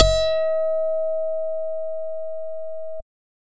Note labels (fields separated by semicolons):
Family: bass; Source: synthesizer; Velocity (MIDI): 127; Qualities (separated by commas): bright, distorted